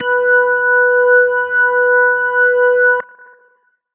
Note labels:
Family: organ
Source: electronic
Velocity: 25

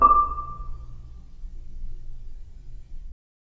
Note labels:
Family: mallet percussion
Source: acoustic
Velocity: 25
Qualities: reverb

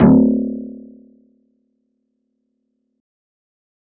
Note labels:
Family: guitar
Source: synthesizer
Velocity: 100

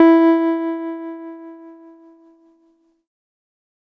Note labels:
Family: keyboard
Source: electronic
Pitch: E4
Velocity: 50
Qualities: distorted

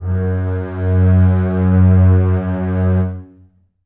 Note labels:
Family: string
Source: acoustic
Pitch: F#2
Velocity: 75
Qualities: long release, reverb

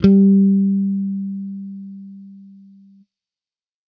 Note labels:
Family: bass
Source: electronic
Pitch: G3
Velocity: 127

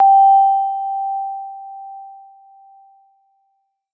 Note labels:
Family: keyboard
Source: electronic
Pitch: G5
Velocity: 50

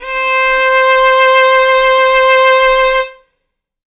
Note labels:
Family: string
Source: acoustic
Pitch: C5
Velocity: 50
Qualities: bright

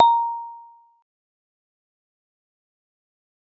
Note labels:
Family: mallet percussion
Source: acoustic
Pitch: A#5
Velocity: 50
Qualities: fast decay, percussive

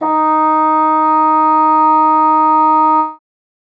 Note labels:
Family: reed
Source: acoustic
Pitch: D#4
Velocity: 127

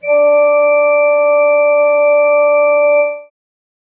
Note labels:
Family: organ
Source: acoustic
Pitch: D5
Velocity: 127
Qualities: reverb

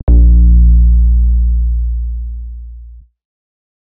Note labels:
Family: bass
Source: synthesizer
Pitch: A#1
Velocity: 127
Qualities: distorted

